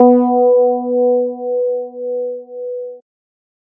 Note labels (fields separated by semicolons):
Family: bass; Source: synthesizer; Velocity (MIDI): 100